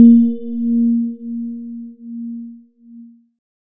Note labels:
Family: keyboard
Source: electronic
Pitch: A#3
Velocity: 25

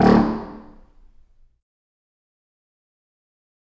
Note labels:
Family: reed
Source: acoustic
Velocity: 127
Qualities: fast decay, percussive, reverb

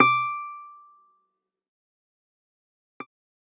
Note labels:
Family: guitar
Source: electronic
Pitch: D6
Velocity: 50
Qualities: fast decay

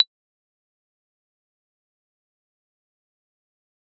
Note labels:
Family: mallet percussion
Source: acoustic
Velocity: 25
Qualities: dark, fast decay, percussive, reverb

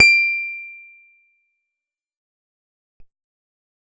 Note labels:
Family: guitar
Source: acoustic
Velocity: 75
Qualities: fast decay

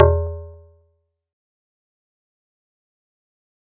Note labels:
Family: mallet percussion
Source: acoustic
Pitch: E2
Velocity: 75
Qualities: fast decay, percussive

